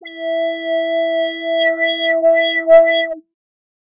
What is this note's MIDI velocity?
100